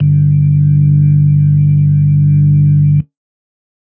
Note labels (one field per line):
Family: organ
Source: electronic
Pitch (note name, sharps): G1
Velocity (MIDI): 75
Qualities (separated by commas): dark